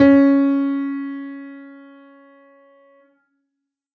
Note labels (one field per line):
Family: keyboard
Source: acoustic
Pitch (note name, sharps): C#4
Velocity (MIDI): 100